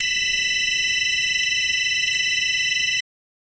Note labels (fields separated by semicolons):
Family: organ; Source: electronic; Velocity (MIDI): 127; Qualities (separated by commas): bright